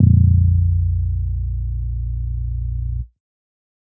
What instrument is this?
synthesizer bass